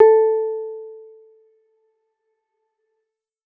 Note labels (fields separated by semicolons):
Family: keyboard; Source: electronic; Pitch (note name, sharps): A4; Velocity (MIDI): 75